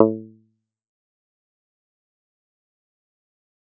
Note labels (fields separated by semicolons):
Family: guitar; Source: electronic; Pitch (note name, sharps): A2; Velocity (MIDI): 75; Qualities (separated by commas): fast decay, percussive